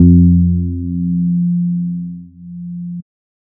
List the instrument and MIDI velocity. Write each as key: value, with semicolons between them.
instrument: synthesizer bass; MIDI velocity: 25